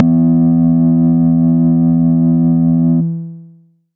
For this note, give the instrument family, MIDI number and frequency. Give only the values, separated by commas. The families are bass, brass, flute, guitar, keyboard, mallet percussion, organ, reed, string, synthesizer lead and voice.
bass, 40, 82.41 Hz